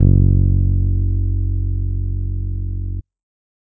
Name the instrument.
electronic bass